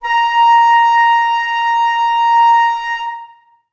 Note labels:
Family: flute; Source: acoustic; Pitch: A#5; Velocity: 100; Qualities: reverb

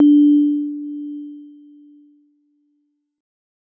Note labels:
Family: keyboard; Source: electronic; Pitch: D4; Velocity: 25; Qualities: dark

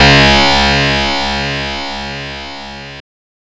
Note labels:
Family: guitar; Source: synthesizer; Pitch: C#2; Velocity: 127; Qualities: bright, distorted

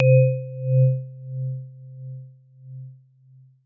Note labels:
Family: mallet percussion; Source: acoustic; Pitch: C3; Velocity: 100; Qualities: non-linear envelope

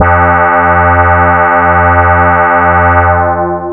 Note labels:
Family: bass; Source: synthesizer; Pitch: F2; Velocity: 75; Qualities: long release

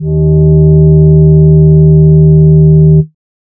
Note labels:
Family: voice; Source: synthesizer; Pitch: D#2; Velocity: 127; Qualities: dark

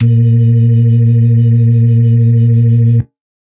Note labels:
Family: organ; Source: electronic; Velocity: 127; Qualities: dark

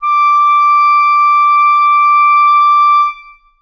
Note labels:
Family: reed; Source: acoustic; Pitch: D6; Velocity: 127; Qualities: reverb

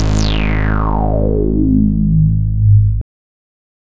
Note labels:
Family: bass; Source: synthesizer; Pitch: G#1; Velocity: 127; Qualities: bright, distorted

